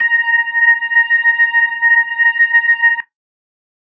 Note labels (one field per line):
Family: organ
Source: electronic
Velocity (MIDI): 127